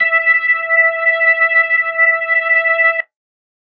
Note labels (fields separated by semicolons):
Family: organ; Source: electronic; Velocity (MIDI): 100; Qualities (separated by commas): distorted